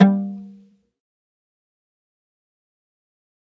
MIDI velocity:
75